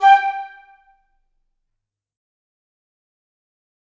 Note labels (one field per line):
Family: reed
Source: acoustic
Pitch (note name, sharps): G5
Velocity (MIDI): 127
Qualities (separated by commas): fast decay, percussive, reverb